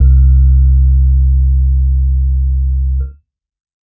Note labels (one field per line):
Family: keyboard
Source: electronic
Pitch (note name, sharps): C2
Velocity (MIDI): 50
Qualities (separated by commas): dark